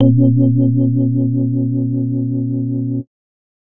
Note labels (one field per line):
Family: bass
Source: synthesizer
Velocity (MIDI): 50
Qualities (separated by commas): distorted